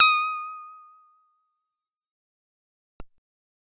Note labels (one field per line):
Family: bass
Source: synthesizer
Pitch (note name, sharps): D#6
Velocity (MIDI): 50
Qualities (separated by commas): fast decay